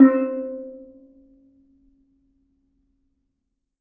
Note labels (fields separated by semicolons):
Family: mallet percussion; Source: acoustic; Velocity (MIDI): 100; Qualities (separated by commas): reverb